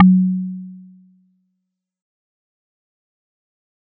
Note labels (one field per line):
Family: mallet percussion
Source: acoustic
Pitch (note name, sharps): F#3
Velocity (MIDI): 100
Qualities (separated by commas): fast decay